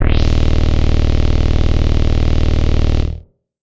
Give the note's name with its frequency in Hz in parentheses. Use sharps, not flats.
D#0 (19.45 Hz)